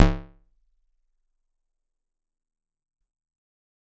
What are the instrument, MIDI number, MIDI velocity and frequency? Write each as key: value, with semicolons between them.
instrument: electronic guitar; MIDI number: 25; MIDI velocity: 50; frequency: 34.65 Hz